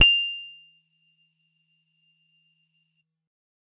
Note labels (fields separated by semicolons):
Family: guitar; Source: electronic; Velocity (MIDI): 100; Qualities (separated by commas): bright, percussive